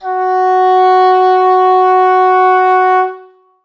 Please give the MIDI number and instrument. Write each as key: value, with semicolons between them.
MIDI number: 66; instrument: acoustic reed instrument